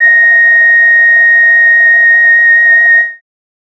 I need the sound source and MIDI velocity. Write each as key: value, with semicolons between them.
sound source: synthesizer; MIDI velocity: 127